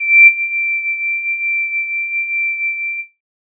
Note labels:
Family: flute; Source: synthesizer; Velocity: 25; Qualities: distorted

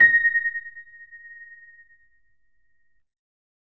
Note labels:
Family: keyboard; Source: electronic; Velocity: 75

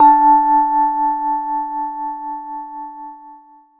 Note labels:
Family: keyboard; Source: electronic; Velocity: 100; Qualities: long release, reverb

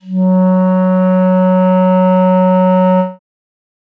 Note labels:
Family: reed; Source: acoustic; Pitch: F#3; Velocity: 50; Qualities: dark

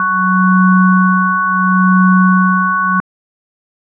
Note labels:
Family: organ; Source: electronic; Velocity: 100

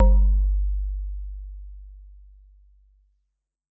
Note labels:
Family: mallet percussion; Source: acoustic; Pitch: G1; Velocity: 75; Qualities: dark, reverb

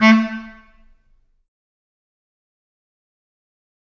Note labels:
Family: reed; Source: acoustic; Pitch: A3; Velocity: 127; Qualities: fast decay, percussive, reverb

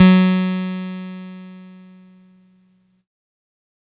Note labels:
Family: keyboard; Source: electronic; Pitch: F#3; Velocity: 100; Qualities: bright, distorted

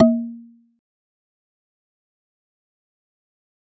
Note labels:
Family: mallet percussion; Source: acoustic; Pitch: A#3; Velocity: 25; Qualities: fast decay, percussive

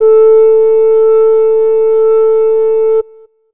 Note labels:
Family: flute; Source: acoustic; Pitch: A4; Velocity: 25

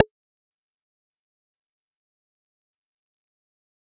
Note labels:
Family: bass; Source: synthesizer; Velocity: 25; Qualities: fast decay, percussive

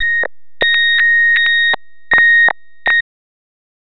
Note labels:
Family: bass; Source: synthesizer; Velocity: 25; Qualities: tempo-synced

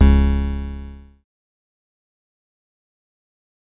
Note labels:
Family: bass; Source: synthesizer; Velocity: 25; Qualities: bright, distorted, fast decay

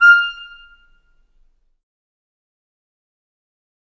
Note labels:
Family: reed; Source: acoustic; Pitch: F6; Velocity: 100; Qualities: fast decay, percussive, reverb

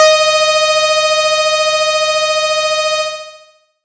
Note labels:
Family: bass; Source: synthesizer; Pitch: D#5; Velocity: 50; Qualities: bright, distorted, long release

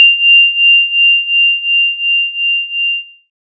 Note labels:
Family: synthesizer lead; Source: synthesizer; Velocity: 127; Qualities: bright

